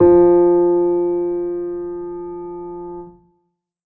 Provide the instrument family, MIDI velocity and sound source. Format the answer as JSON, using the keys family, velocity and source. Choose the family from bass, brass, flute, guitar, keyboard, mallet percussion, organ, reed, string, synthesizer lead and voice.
{"family": "keyboard", "velocity": 25, "source": "acoustic"}